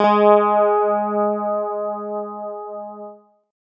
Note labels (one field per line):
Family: guitar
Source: electronic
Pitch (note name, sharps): G#3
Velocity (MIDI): 50